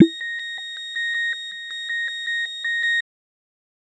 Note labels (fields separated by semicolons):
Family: bass; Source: synthesizer; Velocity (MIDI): 50; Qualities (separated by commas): bright, tempo-synced